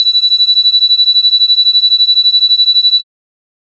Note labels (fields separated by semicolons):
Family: bass; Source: synthesizer; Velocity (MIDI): 50; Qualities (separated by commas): bright, distorted